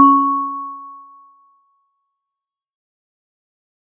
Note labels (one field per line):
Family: mallet percussion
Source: acoustic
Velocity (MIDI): 75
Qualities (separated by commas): fast decay